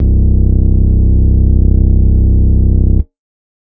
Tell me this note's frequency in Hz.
32.7 Hz